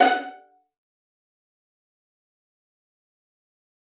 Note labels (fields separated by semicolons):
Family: string; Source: acoustic; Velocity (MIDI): 50; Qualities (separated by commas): fast decay, percussive, reverb